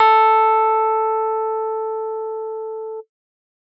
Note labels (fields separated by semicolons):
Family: keyboard; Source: acoustic; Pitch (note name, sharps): A4; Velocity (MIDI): 127